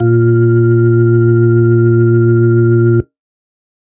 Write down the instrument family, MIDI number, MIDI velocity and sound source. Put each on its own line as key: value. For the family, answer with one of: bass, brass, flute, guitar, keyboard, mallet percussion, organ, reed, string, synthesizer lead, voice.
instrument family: organ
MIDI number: 46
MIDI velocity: 25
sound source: electronic